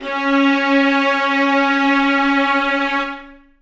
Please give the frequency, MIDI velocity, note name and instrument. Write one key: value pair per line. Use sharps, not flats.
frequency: 277.2 Hz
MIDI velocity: 100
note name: C#4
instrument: acoustic string instrument